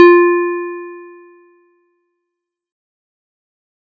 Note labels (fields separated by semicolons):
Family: keyboard; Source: electronic; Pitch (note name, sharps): F4; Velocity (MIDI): 75; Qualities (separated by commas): fast decay